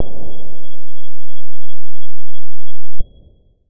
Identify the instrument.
electronic guitar